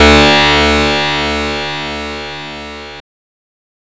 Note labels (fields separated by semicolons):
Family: guitar; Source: synthesizer; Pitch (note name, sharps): D2; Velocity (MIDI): 100; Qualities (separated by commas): bright, distorted